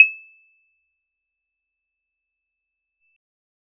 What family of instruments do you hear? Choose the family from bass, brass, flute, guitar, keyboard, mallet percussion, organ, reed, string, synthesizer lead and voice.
bass